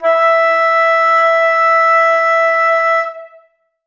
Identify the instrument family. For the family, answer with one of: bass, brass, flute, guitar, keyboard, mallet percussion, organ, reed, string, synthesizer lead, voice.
flute